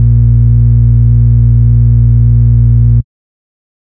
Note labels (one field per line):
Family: bass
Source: synthesizer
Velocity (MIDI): 25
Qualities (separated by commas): dark, distorted